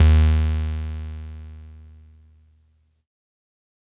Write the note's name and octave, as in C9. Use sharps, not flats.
D#2